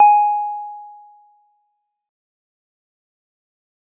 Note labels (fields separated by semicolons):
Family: guitar; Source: synthesizer; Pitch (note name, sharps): G#5; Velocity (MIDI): 100; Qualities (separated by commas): dark, fast decay